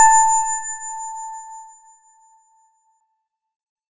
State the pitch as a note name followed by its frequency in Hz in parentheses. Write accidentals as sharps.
A5 (880 Hz)